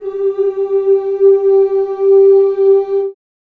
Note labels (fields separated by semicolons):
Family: voice; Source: acoustic; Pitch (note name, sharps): G4; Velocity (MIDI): 25; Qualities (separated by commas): dark, reverb